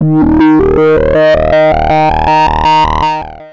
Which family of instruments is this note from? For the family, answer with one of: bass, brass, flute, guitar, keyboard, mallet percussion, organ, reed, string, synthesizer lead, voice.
bass